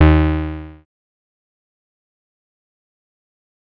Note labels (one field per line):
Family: synthesizer lead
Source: synthesizer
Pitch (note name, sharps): D#2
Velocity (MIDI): 127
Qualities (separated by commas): distorted, fast decay